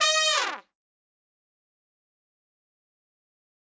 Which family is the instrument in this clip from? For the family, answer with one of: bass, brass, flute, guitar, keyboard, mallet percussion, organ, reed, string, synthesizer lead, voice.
brass